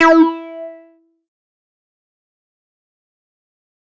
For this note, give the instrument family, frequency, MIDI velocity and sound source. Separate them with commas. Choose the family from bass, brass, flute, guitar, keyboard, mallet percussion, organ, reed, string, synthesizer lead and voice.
bass, 329.6 Hz, 100, synthesizer